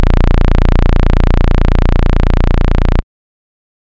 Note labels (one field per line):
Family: bass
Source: synthesizer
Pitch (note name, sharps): A#0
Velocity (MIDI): 127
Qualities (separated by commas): bright, distorted